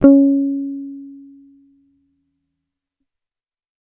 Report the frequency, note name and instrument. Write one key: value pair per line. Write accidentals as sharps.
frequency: 277.2 Hz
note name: C#4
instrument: electronic bass